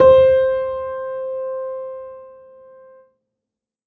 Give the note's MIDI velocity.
75